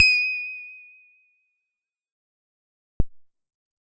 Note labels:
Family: bass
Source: synthesizer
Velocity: 127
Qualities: bright, fast decay

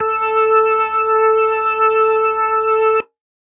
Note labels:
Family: organ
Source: electronic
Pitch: A4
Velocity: 75

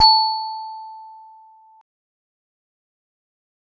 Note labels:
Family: mallet percussion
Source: acoustic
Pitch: A5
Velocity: 25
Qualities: fast decay

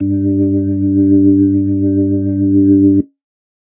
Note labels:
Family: organ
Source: electronic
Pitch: G2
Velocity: 127

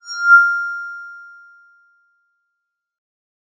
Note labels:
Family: mallet percussion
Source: electronic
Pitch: F6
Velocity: 127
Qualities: bright

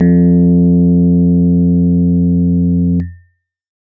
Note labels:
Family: keyboard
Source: electronic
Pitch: F2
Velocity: 100

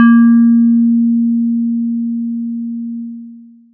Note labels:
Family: mallet percussion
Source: electronic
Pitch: A#3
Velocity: 25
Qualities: long release, multiphonic

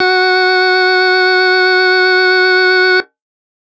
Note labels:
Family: organ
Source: electronic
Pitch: F#4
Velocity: 25

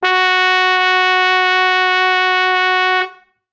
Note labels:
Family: brass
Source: acoustic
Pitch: F#4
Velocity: 127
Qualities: bright

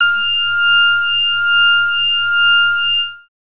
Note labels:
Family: bass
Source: synthesizer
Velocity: 127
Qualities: bright, distorted

